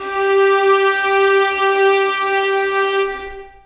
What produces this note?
acoustic string instrument